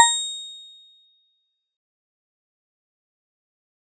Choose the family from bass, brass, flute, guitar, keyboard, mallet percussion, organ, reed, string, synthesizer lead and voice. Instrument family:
mallet percussion